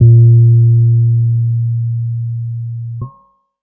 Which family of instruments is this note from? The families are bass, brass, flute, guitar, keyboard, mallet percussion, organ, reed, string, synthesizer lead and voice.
keyboard